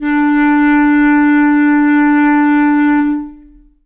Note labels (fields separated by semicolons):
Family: reed; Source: acoustic; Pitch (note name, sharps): D4; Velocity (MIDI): 50; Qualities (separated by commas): long release, reverb